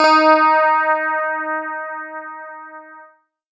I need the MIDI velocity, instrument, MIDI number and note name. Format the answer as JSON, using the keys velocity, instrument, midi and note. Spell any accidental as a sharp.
{"velocity": 127, "instrument": "electronic guitar", "midi": 63, "note": "D#4"}